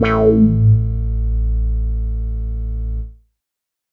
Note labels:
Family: bass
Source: synthesizer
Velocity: 50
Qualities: distorted, non-linear envelope

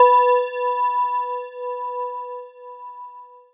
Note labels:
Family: mallet percussion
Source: electronic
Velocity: 25

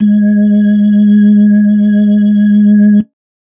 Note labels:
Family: organ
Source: electronic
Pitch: G#3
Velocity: 50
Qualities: dark

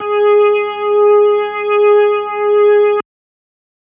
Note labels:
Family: organ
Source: electronic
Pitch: G#4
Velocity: 25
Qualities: distorted

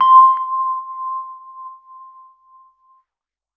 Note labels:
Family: keyboard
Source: electronic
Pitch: C6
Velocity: 100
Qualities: non-linear envelope

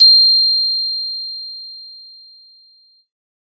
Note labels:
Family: mallet percussion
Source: acoustic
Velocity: 100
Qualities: bright

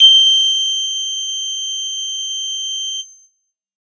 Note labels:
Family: bass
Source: synthesizer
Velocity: 25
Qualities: bright

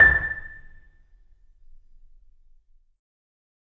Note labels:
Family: mallet percussion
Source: acoustic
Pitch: A6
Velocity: 75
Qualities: percussive, reverb

